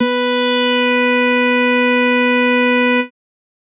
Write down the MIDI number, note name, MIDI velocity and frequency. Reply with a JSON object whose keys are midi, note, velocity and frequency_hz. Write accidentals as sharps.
{"midi": 59, "note": "B3", "velocity": 100, "frequency_hz": 246.9}